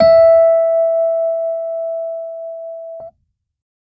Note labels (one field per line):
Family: keyboard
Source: electronic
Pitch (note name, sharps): E5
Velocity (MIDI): 75